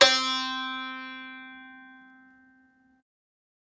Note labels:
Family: guitar; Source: acoustic; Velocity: 100; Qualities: bright, multiphonic, reverb

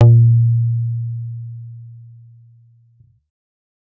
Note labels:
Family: bass; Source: synthesizer; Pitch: A#2; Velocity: 127; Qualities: dark

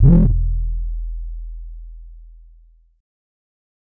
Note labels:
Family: bass; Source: synthesizer; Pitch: E1; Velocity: 25; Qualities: distorted

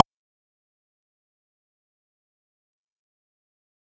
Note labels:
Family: bass; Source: synthesizer; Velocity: 50; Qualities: percussive

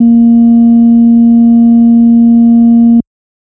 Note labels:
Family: organ; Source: electronic; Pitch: A#3; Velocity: 127; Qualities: dark

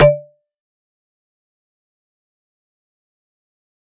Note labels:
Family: mallet percussion; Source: electronic; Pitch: D3; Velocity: 100; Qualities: fast decay, percussive

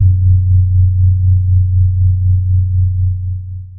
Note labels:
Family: keyboard; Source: electronic; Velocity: 75; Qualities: dark, long release, reverb

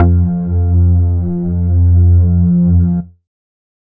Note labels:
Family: bass; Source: synthesizer; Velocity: 75

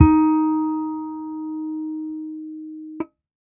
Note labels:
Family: bass; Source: electronic; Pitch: D#4; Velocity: 50

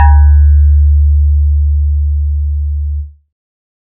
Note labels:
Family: synthesizer lead; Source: synthesizer; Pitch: D2; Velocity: 75

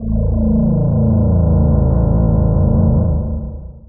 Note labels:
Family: voice; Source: synthesizer; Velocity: 75; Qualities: distorted, long release

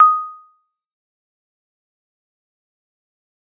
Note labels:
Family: mallet percussion; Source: acoustic; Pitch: D#6; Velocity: 100; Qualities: fast decay, percussive

